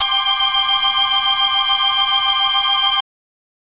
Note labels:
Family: organ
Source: electronic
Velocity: 127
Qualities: bright

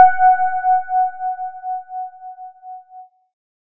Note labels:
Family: keyboard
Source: electronic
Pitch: F#5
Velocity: 50

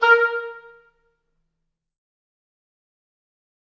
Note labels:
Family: reed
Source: acoustic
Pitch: A#4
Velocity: 100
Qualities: fast decay, percussive, reverb

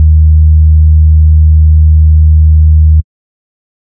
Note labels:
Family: bass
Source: synthesizer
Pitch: D#2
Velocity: 127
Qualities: dark

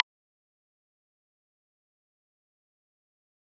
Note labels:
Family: guitar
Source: electronic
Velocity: 100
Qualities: fast decay, percussive

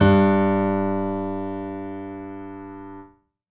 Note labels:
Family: keyboard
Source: acoustic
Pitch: G2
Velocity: 127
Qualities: reverb

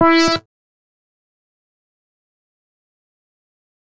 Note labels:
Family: bass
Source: synthesizer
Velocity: 127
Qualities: fast decay, percussive

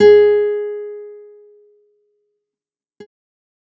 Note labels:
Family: guitar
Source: electronic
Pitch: G#4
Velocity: 50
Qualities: fast decay

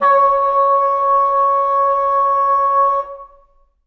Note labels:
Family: reed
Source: acoustic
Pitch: C#5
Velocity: 50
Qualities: reverb

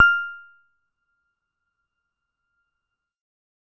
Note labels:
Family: keyboard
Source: electronic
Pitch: F6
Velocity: 50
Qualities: percussive, reverb

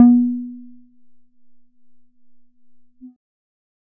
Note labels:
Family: bass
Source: synthesizer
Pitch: B3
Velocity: 25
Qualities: percussive

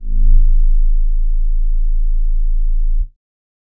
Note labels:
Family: bass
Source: synthesizer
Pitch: A0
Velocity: 25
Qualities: dark

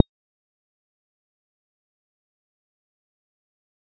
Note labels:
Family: bass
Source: synthesizer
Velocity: 50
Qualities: fast decay, percussive

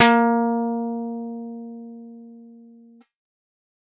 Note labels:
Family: guitar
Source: synthesizer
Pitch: A#3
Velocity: 50

